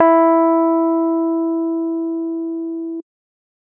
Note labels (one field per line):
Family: keyboard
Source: electronic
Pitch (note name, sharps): E4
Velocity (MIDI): 127